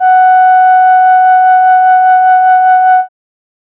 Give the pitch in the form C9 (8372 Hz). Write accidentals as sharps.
F#5 (740 Hz)